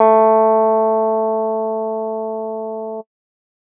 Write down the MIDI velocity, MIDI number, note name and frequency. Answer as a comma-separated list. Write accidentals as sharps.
50, 57, A3, 220 Hz